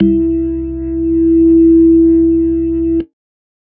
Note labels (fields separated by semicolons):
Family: organ; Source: electronic; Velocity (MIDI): 50